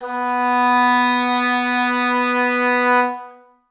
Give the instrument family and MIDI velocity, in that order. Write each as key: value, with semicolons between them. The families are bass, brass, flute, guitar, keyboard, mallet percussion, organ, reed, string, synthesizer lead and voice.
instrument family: reed; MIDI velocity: 75